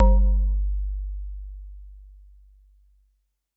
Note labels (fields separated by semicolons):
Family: mallet percussion; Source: acoustic; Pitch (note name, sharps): G1; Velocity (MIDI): 127; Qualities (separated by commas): dark, reverb